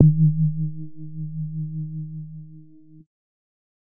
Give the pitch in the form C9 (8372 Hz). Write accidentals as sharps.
D#3 (155.6 Hz)